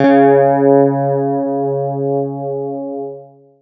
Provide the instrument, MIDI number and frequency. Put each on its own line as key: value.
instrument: electronic guitar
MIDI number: 49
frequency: 138.6 Hz